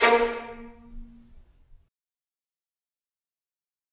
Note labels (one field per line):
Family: string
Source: acoustic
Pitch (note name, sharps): A#3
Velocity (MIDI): 25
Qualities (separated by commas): fast decay, reverb